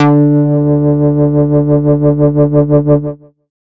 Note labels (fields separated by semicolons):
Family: bass; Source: synthesizer; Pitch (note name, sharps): D3; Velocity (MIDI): 127; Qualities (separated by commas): distorted